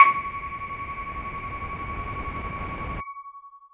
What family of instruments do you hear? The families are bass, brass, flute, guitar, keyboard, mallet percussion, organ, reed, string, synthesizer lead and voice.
voice